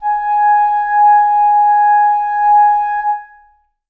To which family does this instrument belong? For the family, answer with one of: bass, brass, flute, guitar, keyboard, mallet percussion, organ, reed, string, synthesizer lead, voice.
reed